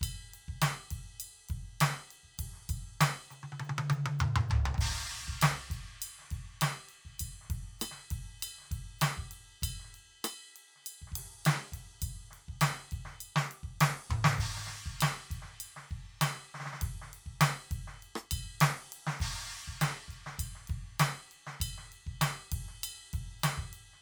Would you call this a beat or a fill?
beat